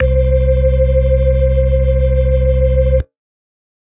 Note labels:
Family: organ; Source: electronic; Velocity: 50

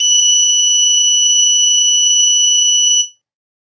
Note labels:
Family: reed; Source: acoustic; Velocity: 127; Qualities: bright, reverb

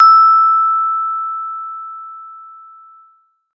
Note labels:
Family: mallet percussion; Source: acoustic; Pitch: E6; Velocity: 50

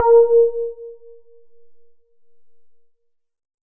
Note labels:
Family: synthesizer lead; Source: synthesizer; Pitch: A#4; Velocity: 25

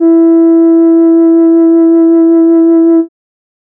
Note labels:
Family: keyboard; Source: synthesizer; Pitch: E4; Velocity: 100

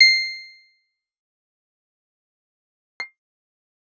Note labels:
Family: guitar; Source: electronic; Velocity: 75; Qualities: bright, fast decay, percussive

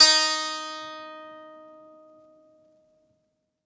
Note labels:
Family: guitar; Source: acoustic; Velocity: 127; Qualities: bright

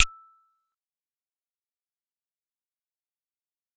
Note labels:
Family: mallet percussion; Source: acoustic; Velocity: 25; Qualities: fast decay, percussive

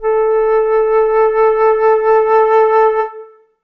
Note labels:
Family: flute; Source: acoustic; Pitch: A4; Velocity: 50; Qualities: dark, reverb

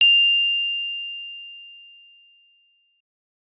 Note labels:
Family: keyboard; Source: electronic; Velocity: 100; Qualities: bright

